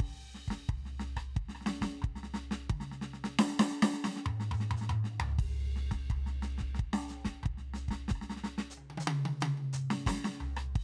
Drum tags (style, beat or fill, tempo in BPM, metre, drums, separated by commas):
samba, beat, 89 BPM, 4/4, crash, ride, hi-hat pedal, snare, cross-stick, high tom, mid tom, floor tom, kick